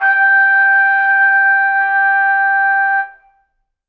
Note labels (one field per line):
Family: brass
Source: acoustic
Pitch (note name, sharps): G5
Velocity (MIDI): 50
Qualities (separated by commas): reverb